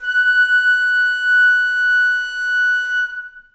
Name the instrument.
acoustic flute